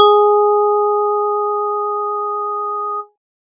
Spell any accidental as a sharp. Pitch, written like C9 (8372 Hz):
G#4 (415.3 Hz)